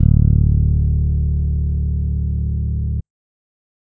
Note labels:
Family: bass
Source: electronic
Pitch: D1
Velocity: 50

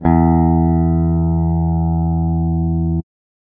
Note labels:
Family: guitar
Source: electronic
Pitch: E2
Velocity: 50

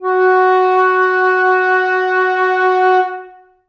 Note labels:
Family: flute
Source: acoustic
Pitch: F#4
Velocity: 75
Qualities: reverb

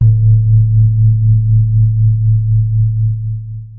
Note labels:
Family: keyboard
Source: electronic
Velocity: 127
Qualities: dark, long release, reverb

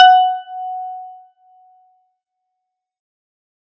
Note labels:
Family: guitar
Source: synthesizer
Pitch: F#5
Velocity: 50

